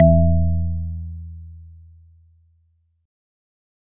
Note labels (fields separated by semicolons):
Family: organ; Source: electronic; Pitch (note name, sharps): E2; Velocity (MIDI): 50